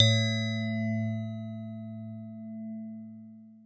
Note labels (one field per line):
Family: mallet percussion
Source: acoustic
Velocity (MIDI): 127